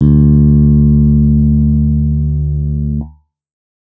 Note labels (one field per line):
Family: bass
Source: electronic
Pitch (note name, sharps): D2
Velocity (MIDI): 75